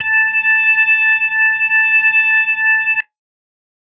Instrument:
electronic organ